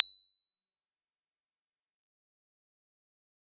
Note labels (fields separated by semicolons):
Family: guitar; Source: synthesizer; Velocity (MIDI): 100; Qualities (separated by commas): bright